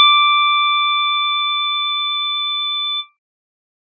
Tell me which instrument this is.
electronic organ